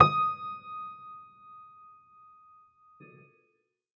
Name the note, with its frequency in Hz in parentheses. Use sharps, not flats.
D#6 (1245 Hz)